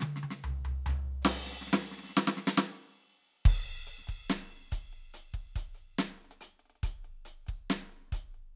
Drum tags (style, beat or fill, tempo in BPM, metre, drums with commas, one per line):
hip-hop
beat
140 BPM
4/4
crash, closed hi-hat, hi-hat pedal, snare, high tom, floor tom, kick